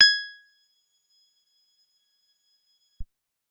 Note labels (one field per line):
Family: guitar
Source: acoustic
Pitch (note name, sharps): G#6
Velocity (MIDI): 100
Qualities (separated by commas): percussive